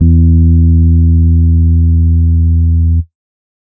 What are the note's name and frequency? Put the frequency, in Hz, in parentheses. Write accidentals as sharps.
E2 (82.41 Hz)